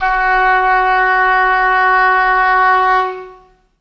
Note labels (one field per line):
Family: reed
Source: acoustic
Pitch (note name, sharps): F#4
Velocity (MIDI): 50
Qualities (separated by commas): long release, reverb